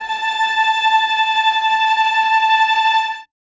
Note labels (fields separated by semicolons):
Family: string; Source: acoustic; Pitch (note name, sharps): A5; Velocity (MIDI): 75; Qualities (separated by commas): bright, non-linear envelope, reverb